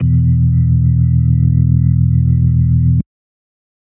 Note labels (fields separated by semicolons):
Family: organ; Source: electronic; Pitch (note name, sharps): E1; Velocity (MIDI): 75; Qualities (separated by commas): dark